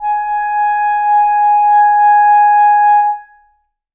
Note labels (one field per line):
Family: reed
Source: acoustic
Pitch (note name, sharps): G#5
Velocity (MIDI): 75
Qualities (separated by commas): reverb